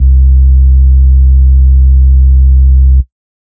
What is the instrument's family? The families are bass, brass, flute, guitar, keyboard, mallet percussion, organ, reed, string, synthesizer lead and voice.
organ